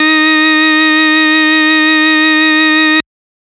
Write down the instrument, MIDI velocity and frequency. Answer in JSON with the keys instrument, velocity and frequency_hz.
{"instrument": "electronic organ", "velocity": 50, "frequency_hz": 311.1}